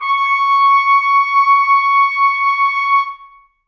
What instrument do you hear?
acoustic brass instrument